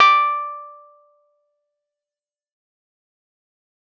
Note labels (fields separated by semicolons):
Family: keyboard; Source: electronic; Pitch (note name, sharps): D6; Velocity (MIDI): 127; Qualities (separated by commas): fast decay